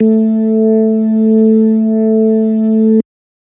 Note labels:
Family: organ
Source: electronic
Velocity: 100

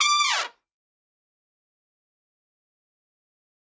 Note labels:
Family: brass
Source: acoustic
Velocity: 100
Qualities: fast decay, reverb

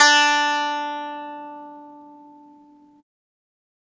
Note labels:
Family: guitar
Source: acoustic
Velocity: 50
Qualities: bright, multiphonic, reverb

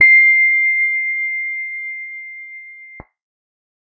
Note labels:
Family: guitar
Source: electronic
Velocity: 50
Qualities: reverb

